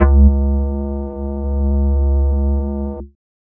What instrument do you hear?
synthesizer flute